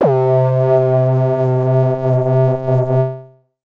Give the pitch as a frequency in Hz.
130.8 Hz